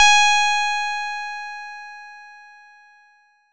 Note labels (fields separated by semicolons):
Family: bass; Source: synthesizer; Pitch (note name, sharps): G#5; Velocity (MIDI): 50; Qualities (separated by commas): bright, distorted